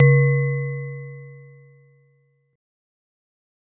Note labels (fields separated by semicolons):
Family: mallet percussion; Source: acoustic; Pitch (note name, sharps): C#3; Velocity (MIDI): 100; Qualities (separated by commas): dark, fast decay